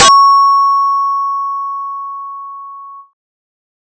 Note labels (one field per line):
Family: bass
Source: synthesizer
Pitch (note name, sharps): C#6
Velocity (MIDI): 25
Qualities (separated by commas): bright